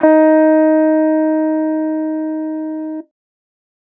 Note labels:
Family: guitar; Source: electronic; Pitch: D#4; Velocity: 25; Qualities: distorted

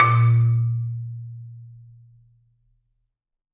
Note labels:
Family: mallet percussion; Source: acoustic; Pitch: A#2; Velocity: 100; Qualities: reverb

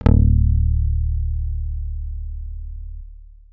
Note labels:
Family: guitar; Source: electronic; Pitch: D1; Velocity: 75; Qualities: long release

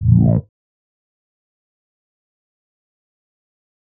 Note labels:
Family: bass; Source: synthesizer; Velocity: 100; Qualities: distorted, fast decay, percussive

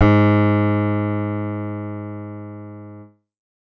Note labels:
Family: keyboard; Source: synthesizer; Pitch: G#2; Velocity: 100; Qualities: distorted

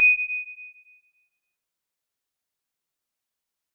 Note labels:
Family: mallet percussion; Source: acoustic; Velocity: 50; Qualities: bright, fast decay

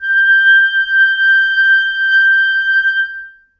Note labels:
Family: reed; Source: acoustic; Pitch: G6; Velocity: 25; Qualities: reverb

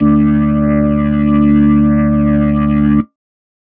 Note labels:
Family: keyboard; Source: electronic; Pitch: D2; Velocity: 127; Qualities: distorted

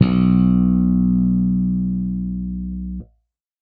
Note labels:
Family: bass; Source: electronic; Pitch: B1; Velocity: 127

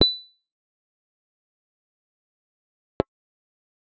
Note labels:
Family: bass; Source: synthesizer; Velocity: 25; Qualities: bright, fast decay, percussive

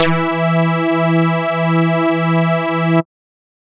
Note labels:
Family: bass; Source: synthesizer; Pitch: E3; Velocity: 127

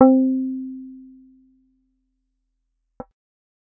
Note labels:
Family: bass; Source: synthesizer; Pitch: C4; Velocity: 75; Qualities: dark

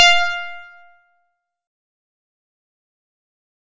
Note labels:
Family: guitar; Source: acoustic; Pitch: F5; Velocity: 75; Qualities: bright, distorted, fast decay, percussive

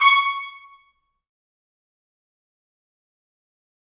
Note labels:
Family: brass; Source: acoustic; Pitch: C#6; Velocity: 127; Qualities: bright, fast decay, percussive, reverb

